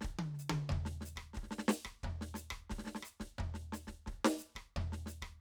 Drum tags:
samba
beat
89 BPM
4/4
hi-hat pedal, snare, cross-stick, high tom, floor tom, kick

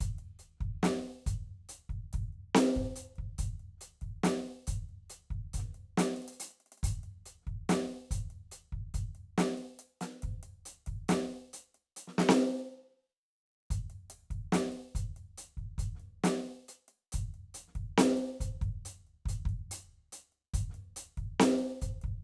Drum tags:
hip-hop
beat
140 BPM
4/4
closed hi-hat, snare, kick

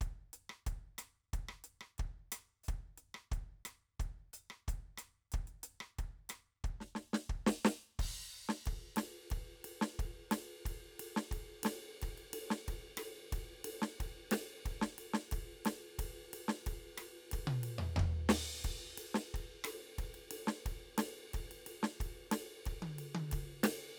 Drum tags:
reggaeton
beat
90 BPM
4/4
crash, ride, closed hi-hat, hi-hat pedal, snare, cross-stick, high tom, mid tom, floor tom, kick

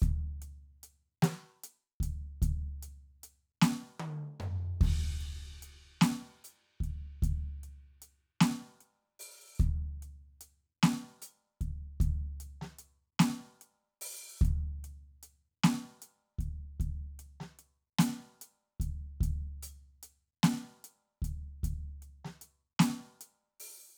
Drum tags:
rock
beat
50 BPM
4/4
crash, closed hi-hat, open hi-hat, hi-hat pedal, snare, high tom, floor tom, kick

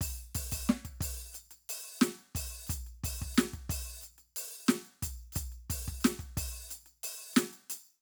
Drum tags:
hip-hop
beat
90 BPM
4/4
percussion, snare, kick

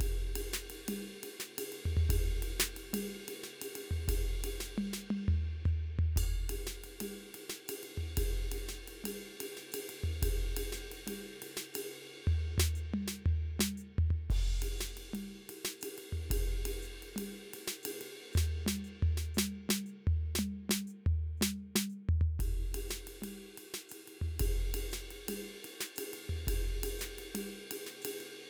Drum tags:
Latin
beat
118 BPM
4/4
ride, ride bell, hi-hat pedal, snare, mid tom, floor tom, kick

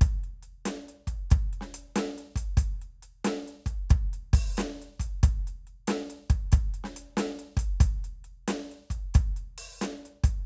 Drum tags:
rock
beat
92 BPM
4/4
closed hi-hat, open hi-hat, hi-hat pedal, snare, kick

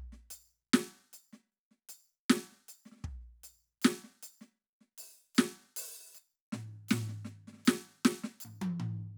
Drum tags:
country
beat
78 BPM
4/4
percussion, snare, high tom, floor tom, kick

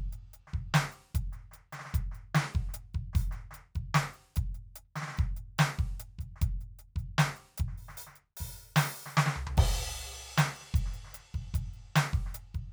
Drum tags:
hip-hop
beat
75 BPM
4/4
crash, closed hi-hat, open hi-hat, hi-hat pedal, snare, floor tom, kick

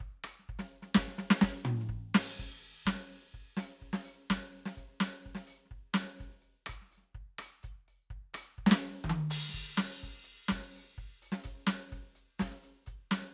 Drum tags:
reggae
beat
126 BPM
4/4
crash, closed hi-hat, open hi-hat, snare, cross-stick, high tom, mid tom, kick

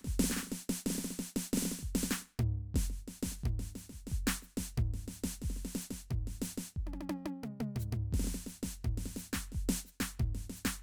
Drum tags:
samba
beat
89 BPM
4/4
hi-hat pedal, snare, high tom, mid tom, floor tom, kick

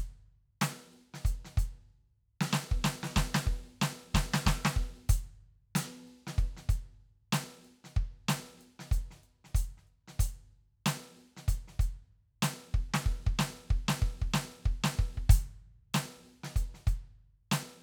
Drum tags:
hip-hop
beat
94 BPM
4/4
ride, closed hi-hat, hi-hat pedal, snare, kick

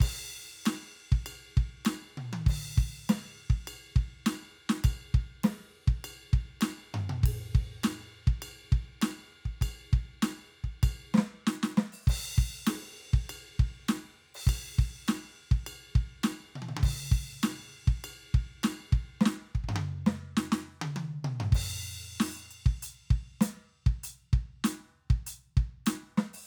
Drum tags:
rock
beat
100 BPM
4/4
crash, ride, ride bell, closed hi-hat, open hi-hat, hi-hat pedal, snare, high tom, mid tom, floor tom, kick

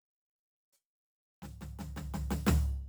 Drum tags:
soft pop
fill
83 BPM
4/4
hi-hat pedal, snare, floor tom

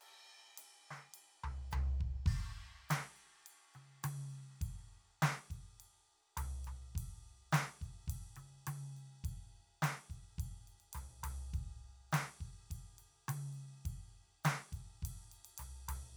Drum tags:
Motown
beat
104 BPM
4/4
crash, ride, hi-hat pedal, snare, high tom, floor tom, kick

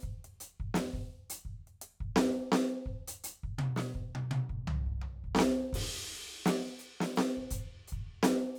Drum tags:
New Orleans funk
beat
84 BPM
4/4
crash, ride, closed hi-hat, hi-hat pedal, snare, high tom, floor tom, kick

